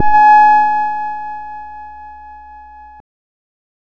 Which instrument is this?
synthesizer bass